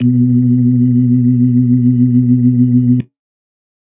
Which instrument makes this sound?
electronic organ